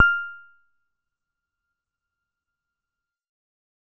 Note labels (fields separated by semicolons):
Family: keyboard; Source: electronic; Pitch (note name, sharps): F6; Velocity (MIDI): 25; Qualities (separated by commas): fast decay, percussive, reverb